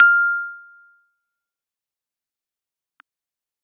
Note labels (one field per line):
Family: keyboard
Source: electronic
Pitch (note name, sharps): F6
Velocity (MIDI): 25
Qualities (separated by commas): fast decay, percussive